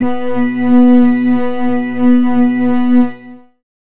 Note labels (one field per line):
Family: organ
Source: electronic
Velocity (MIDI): 50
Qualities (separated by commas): long release, reverb